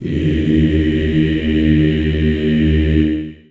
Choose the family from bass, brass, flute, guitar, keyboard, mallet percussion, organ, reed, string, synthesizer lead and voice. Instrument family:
voice